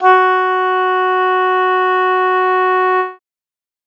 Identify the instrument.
acoustic reed instrument